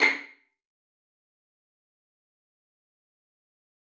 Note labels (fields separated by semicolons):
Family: string; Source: acoustic; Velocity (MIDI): 127; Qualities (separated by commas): fast decay, percussive, reverb